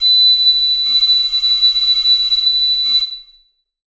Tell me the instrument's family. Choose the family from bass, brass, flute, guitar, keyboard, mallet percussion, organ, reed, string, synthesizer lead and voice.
reed